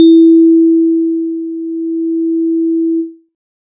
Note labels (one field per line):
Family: synthesizer lead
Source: synthesizer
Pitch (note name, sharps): E4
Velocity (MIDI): 50